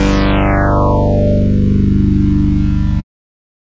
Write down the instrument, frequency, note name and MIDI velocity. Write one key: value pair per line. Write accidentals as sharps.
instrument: synthesizer bass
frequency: 24.5 Hz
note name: G0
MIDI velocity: 100